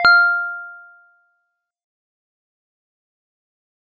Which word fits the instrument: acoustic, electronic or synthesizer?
acoustic